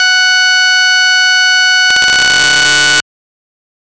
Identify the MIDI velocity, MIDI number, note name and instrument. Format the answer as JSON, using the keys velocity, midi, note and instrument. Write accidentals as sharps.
{"velocity": 127, "midi": 78, "note": "F#5", "instrument": "electronic organ"}